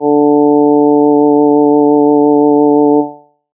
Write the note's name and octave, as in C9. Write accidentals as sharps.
D3